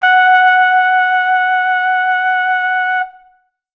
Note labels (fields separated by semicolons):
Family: brass; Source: acoustic; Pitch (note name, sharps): F#5; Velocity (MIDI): 25